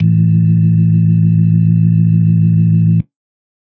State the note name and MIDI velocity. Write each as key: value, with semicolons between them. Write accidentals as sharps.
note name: A1; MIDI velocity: 100